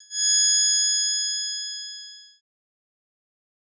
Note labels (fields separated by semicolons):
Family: bass; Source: synthesizer; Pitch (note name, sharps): G#6; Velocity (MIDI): 100; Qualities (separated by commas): bright, distorted, fast decay